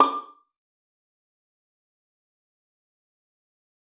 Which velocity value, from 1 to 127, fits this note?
50